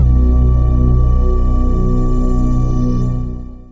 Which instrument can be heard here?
synthesizer lead